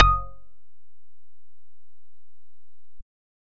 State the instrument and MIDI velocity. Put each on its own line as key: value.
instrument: synthesizer bass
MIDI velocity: 75